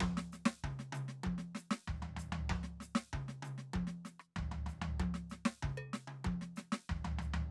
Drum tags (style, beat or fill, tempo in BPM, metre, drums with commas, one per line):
samba-reggae
beat
96 BPM
4/4
hi-hat pedal, percussion, snare, cross-stick, high tom, mid tom, floor tom, kick